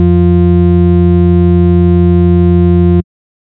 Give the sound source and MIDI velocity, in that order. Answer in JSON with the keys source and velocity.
{"source": "synthesizer", "velocity": 127}